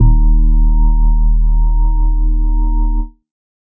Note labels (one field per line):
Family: organ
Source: electronic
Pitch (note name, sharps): D#1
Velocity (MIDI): 50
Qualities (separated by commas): dark